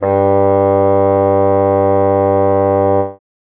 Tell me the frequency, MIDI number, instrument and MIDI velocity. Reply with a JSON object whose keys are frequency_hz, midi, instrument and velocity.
{"frequency_hz": 98, "midi": 43, "instrument": "acoustic reed instrument", "velocity": 127}